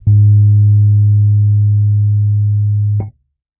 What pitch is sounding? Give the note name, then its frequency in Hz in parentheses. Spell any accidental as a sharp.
G#2 (103.8 Hz)